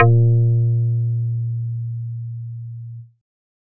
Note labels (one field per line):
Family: bass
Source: synthesizer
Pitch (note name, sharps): A#2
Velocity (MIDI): 127